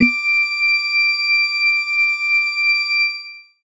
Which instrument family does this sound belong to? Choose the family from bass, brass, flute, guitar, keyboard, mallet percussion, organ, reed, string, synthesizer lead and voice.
organ